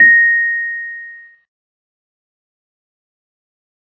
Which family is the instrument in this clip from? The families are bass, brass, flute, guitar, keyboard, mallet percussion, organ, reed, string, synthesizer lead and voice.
keyboard